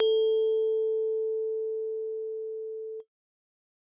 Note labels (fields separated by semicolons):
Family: keyboard; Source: acoustic; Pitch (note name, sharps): A4; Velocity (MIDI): 25